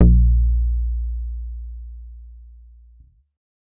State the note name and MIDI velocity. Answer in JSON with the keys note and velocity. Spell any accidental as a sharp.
{"note": "A#1", "velocity": 75}